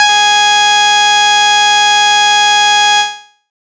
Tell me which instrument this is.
synthesizer bass